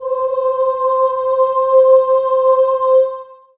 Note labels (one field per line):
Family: voice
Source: acoustic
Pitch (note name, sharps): C5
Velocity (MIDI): 25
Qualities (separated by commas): reverb